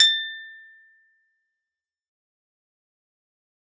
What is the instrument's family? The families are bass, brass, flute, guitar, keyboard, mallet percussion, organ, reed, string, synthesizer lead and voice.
guitar